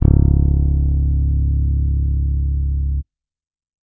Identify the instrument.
electronic bass